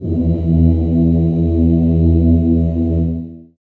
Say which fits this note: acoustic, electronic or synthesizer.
acoustic